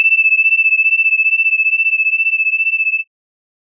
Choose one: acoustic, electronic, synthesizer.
electronic